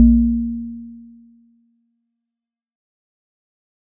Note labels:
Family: mallet percussion; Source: acoustic; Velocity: 75; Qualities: fast decay

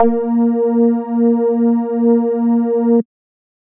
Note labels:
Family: bass; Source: synthesizer; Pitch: A#3; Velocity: 75

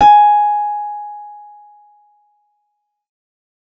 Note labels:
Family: keyboard; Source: synthesizer; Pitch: G#5; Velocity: 127

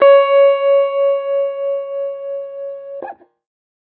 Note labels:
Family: guitar; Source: electronic; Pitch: C#5; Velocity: 25; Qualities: distorted

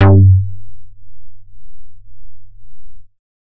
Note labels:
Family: bass; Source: synthesizer; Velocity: 100; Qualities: distorted

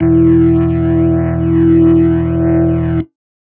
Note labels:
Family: keyboard; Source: electronic; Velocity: 50; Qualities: distorted

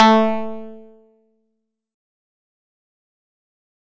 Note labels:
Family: guitar; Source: acoustic; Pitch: A3; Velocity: 75; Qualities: distorted, fast decay

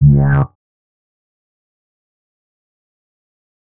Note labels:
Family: bass; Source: synthesizer; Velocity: 75; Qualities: distorted, fast decay

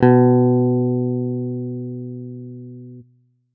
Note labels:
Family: guitar; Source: electronic; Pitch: B2; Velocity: 50

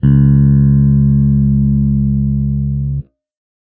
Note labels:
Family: bass; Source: electronic; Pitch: C#2; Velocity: 50

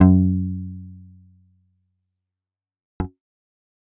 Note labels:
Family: bass; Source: synthesizer; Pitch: F#2; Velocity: 75; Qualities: fast decay

